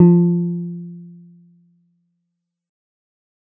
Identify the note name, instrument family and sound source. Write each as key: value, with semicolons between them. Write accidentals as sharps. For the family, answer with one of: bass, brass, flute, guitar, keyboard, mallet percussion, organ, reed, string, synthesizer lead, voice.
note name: F3; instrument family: guitar; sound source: synthesizer